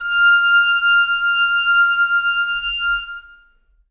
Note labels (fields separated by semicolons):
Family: reed; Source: acoustic; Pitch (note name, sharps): F6; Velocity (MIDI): 100; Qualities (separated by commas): reverb